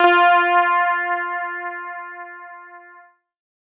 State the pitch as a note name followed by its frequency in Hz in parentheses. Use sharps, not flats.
F4 (349.2 Hz)